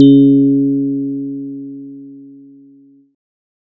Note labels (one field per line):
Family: bass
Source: synthesizer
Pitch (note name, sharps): C#3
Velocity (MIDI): 25